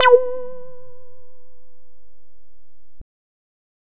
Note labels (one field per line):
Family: bass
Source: synthesizer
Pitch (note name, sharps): B4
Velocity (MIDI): 50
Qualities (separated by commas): distorted